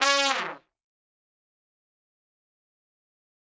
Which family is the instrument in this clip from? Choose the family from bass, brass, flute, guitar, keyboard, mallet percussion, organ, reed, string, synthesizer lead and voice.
brass